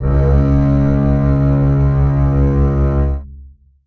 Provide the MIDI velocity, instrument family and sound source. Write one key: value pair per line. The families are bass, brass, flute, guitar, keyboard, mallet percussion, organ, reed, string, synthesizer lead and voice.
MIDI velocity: 25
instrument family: string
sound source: acoustic